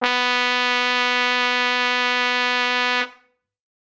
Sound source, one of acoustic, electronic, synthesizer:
acoustic